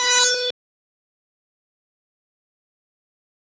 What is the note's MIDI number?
71